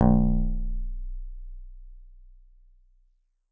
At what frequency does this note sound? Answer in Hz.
30.87 Hz